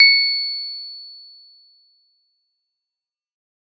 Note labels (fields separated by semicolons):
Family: guitar; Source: synthesizer; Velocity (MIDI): 100; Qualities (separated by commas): bright